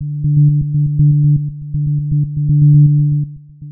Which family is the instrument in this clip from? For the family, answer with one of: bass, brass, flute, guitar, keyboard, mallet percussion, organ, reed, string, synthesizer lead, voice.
synthesizer lead